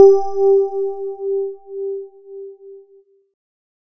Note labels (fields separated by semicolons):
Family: keyboard; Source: electronic; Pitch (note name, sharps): G4; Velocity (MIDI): 50